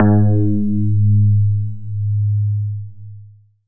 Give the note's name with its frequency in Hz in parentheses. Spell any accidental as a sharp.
G#2 (103.8 Hz)